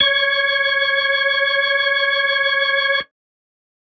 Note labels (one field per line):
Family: organ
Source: electronic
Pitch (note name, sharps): C#5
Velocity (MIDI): 127